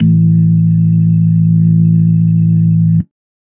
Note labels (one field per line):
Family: organ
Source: electronic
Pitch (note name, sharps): A1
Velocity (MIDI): 25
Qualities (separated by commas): dark